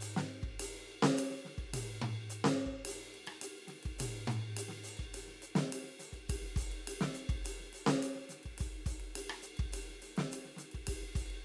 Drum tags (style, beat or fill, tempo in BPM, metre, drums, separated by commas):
Afro-Cuban, beat, 105 BPM, 4/4, ride, hi-hat pedal, snare, cross-stick, high tom, kick